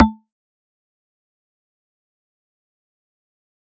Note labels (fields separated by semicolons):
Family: mallet percussion; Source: acoustic; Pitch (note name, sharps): A3; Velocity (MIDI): 75; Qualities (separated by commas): fast decay, percussive